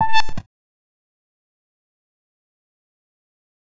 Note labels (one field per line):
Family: bass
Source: synthesizer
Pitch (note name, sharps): A5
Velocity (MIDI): 50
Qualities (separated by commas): fast decay, percussive